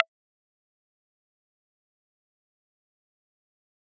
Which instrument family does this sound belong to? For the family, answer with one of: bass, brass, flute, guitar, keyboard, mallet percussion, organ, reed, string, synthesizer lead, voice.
guitar